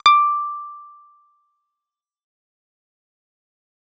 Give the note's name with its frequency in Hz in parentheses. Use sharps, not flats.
D6 (1175 Hz)